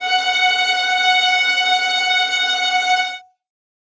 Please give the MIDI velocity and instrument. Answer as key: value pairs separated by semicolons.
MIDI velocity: 50; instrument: acoustic string instrument